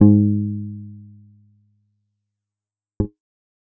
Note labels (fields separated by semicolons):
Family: bass; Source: synthesizer; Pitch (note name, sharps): G#2; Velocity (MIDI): 50; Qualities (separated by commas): dark, fast decay